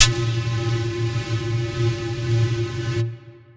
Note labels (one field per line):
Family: flute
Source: acoustic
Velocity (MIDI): 75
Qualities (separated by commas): distorted